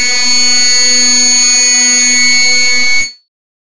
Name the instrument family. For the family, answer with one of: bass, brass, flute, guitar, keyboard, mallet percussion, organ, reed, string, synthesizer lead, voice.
bass